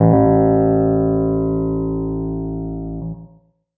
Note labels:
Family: keyboard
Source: electronic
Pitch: A1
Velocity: 100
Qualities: distorted, tempo-synced

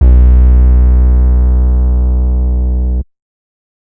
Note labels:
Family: bass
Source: synthesizer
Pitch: B1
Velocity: 25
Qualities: distorted

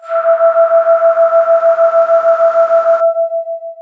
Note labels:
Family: voice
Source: synthesizer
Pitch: E5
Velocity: 127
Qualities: distorted, long release

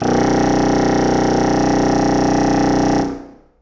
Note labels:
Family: reed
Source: acoustic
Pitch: B0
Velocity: 127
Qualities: distorted, reverb

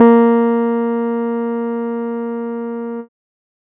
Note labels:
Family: keyboard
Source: electronic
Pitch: A#3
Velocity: 75

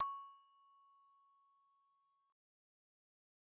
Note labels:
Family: mallet percussion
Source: acoustic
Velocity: 25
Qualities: fast decay, percussive

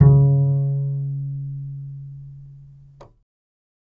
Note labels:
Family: bass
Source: electronic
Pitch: C#3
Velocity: 25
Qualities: reverb

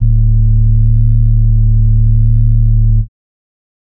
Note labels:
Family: organ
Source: electronic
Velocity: 127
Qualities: dark

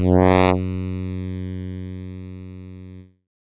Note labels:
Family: keyboard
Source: synthesizer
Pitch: F#2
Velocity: 100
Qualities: bright, distorted

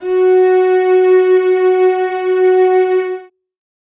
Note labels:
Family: string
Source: acoustic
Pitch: F#4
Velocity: 100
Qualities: reverb

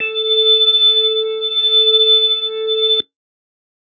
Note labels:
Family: organ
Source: electronic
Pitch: A4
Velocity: 25

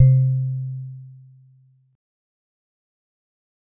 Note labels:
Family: mallet percussion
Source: acoustic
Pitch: C3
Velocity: 25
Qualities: dark, fast decay

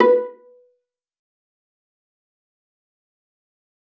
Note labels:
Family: string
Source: acoustic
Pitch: B4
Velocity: 127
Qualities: fast decay, percussive, reverb

